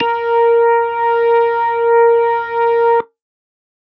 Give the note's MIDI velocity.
25